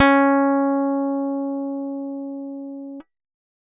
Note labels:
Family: guitar; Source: acoustic; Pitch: C#4; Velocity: 127

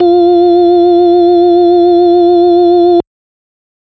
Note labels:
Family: organ; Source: electronic; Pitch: F4; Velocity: 127

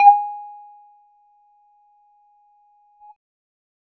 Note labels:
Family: bass; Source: synthesizer; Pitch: G#5; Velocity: 25; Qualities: distorted, percussive

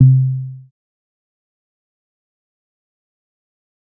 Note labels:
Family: bass; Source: synthesizer; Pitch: C3; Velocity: 127; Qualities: dark, fast decay, percussive

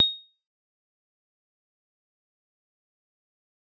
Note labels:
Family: mallet percussion; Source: acoustic; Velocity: 75; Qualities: bright, fast decay, percussive

